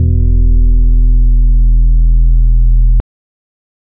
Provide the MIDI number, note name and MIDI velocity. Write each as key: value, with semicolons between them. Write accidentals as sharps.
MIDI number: 28; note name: E1; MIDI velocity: 75